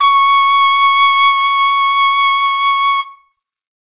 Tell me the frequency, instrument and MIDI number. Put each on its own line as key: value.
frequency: 1109 Hz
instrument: acoustic brass instrument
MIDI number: 85